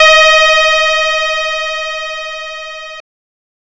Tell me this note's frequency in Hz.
622.3 Hz